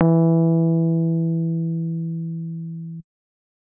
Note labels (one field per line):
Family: keyboard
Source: electronic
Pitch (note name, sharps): E3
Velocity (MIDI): 100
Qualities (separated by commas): dark